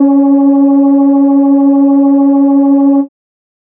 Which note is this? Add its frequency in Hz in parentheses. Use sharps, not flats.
C#4 (277.2 Hz)